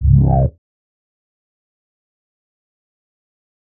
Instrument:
synthesizer bass